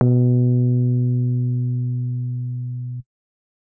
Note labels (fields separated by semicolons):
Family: keyboard; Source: electronic; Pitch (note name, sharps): B2; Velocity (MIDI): 75; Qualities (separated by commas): dark